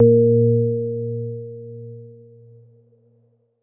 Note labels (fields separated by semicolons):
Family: keyboard; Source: electronic; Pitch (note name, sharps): A#2; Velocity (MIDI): 127; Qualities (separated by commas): dark